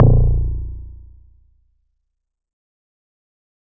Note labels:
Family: guitar; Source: acoustic; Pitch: A#0; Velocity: 75; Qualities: distorted, fast decay

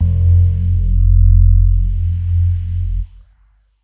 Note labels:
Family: keyboard; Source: electronic; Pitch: F1; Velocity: 25; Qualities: dark

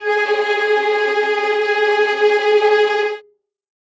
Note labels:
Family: string; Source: acoustic; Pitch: G#4; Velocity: 127; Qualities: bright, non-linear envelope, reverb

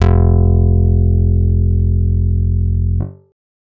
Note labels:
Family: guitar; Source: electronic; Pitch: F1; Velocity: 25

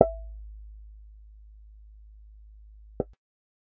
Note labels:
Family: bass; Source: synthesizer; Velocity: 50

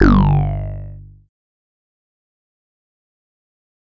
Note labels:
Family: bass; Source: synthesizer; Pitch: G1; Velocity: 50; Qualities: distorted, fast decay

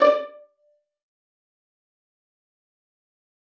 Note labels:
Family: string; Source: acoustic; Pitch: D5; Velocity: 50; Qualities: fast decay, percussive, reverb

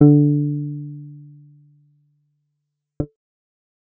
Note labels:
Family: bass; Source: synthesizer; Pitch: D3; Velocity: 50; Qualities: dark

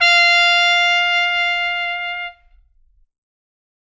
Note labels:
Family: brass; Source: acoustic; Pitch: F5; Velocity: 100; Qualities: bright

